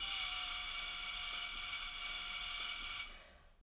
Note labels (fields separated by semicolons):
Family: flute; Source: acoustic; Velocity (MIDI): 100; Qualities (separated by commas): bright, reverb